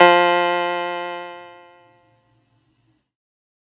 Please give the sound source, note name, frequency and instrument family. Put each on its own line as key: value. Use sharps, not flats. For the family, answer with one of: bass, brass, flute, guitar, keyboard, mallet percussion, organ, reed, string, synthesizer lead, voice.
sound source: electronic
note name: F3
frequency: 174.6 Hz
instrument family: keyboard